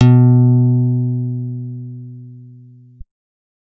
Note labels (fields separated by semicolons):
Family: guitar; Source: acoustic; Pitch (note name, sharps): B2; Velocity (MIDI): 100